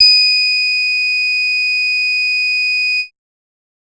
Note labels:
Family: bass; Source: synthesizer; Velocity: 25; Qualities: multiphonic

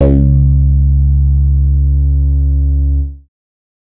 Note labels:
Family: bass; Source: synthesizer; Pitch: C#2; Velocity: 25; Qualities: distorted

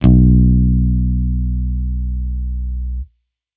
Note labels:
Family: bass; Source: electronic; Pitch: B1; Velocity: 50

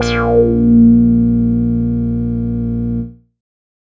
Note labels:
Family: bass; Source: synthesizer; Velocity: 75; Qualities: distorted, non-linear envelope

